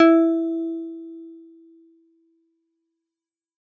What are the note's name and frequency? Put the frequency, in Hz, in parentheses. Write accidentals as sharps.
E4 (329.6 Hz)